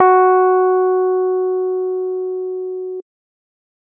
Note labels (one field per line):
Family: keyboard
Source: electronic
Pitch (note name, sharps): F#4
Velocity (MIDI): 127